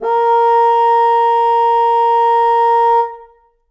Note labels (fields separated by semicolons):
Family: reed; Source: acoustic; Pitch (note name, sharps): A#4; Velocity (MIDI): 100; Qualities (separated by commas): reverb